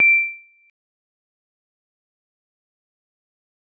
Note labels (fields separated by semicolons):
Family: mallet percussion; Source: acoustic; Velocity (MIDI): 25; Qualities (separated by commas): fast decay, non-linear envelope, percussive